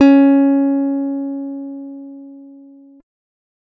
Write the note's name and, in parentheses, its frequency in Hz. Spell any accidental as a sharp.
C#4 (277.2 Hz)